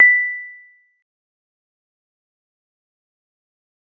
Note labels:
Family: mallet percussion; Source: acoustic; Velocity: 25; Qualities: fast decay, percussive

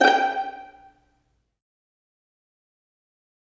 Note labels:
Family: string; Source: acoustic; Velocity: 50; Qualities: fast decay, reverb

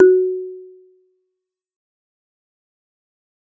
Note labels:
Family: mallet percussion; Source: acoustic; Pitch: F#4; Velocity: 100; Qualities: fast decay, percussive

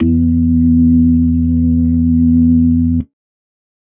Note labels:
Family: organ; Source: electronic; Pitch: E2; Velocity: 100; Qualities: dark

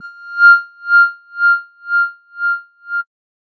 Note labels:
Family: bass; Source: synthesizer; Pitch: F6; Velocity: 50; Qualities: distorted

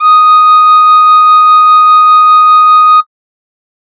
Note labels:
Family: flute; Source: synthesizer; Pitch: D#6; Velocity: 100

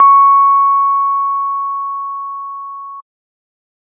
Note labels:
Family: organ; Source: electronic; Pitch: C#6; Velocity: 127

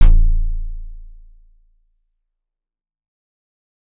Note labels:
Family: keyboard; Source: acoustic; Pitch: A0; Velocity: 75; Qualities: fast decay

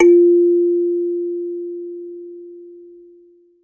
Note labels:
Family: mallet percussion; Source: acoustic; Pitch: F4; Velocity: 25; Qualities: reverb

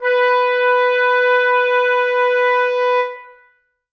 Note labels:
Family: brass; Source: acoustic; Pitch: B4; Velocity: 100; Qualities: reverb

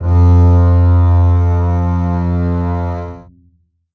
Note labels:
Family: string; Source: acoustic; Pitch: F2; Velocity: 127; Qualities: reverb

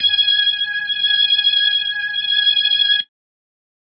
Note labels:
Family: organ; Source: electronic; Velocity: 127; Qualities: bright

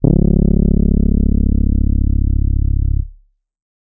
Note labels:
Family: keyboard; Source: electronic; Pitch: C#1; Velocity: 75; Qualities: dark, distorted

